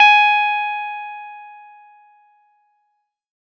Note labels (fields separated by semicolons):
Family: keyboard; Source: electronic; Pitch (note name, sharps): G#5; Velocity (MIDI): 25